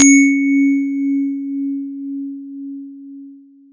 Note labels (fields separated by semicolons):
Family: mallet percussion; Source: acoustic; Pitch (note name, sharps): C#4; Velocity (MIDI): 100; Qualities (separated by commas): long release